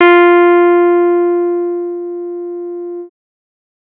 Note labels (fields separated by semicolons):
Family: bass; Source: synthesizer; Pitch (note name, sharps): F4; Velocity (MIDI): 25; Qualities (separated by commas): distorted